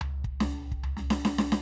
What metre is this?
4/4